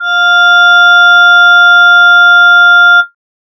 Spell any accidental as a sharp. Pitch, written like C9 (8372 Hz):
F5 (698.5 Hz)